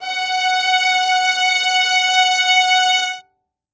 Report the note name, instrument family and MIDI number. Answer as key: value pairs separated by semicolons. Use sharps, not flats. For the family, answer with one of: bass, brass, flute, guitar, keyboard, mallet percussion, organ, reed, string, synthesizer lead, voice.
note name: F#5; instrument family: string; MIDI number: 78